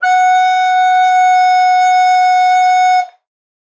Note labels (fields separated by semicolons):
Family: flute; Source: acoustic; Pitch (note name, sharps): F#5; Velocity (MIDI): 50